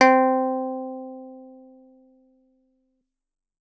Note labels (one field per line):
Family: guitar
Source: acoustic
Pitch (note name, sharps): C4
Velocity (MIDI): 127